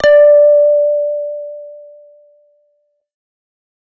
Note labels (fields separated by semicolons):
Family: bass; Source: synthesizer; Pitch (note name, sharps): D5; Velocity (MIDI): 100; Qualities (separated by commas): distorted